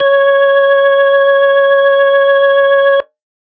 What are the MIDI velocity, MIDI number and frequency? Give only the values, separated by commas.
75, 73, 554.4 Hz